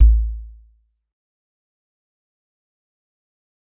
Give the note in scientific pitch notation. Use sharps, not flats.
A1